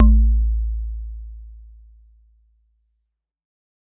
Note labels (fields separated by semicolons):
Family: mallet percussion; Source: acoustic; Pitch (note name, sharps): A1; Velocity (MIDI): 75; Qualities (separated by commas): dark